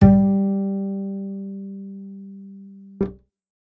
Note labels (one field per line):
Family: bass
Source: acoustic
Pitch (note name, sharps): G3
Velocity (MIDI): 75